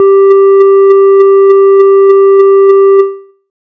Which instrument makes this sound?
synthesizer bass